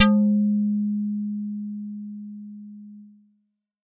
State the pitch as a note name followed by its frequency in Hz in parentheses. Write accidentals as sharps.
G#3 (207.7 Hz)